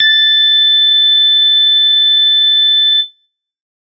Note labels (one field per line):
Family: bass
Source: synthesizer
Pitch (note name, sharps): A6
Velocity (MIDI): 50